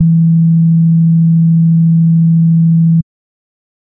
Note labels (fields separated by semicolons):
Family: bass; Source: synthesizer; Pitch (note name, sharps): E3; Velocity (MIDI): 127; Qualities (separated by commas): dark